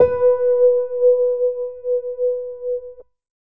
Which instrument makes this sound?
electronic keyboard